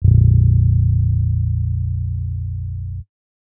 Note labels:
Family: keyboard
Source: electronic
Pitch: A#0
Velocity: 25

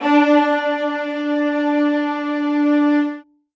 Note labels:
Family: string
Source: acoustic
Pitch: D4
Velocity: 127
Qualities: reverb

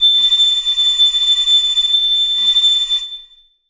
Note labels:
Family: reed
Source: acoustic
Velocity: 25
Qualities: bright, reverb

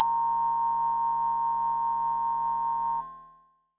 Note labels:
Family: bass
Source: synthesizer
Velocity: 75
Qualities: bright, multiphonic

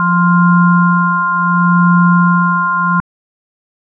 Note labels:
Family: organ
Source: electronic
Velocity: 50

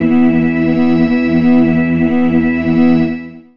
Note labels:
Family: organ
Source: electronic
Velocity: 100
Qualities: long release, reverb

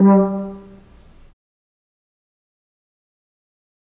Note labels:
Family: flute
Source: acoustic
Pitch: G3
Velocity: 75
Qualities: fast decay, reverb

